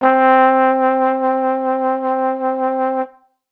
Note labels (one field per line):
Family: brass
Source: acoustic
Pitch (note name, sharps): C4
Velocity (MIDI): 50